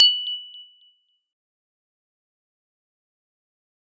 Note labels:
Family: mallet percussion; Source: acoustic; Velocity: 75; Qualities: fast decay, percussive

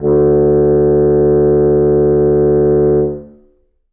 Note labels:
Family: reed; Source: acoustic; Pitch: D2; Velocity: 50; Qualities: reverb

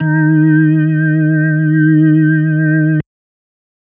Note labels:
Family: organ; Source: electronic; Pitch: D#3; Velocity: 100

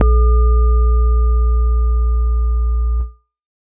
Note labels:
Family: keyboard; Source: electronic; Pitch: A#1; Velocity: 127

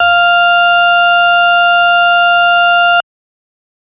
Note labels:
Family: organ; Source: electronic; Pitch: F5; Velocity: 100

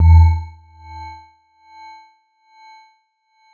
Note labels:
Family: mallet percussion; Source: electronic; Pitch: E2; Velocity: 100; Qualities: percussive

